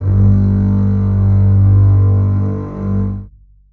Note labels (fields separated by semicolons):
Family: string; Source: acoustic; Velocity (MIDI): 127; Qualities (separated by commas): long release, reverb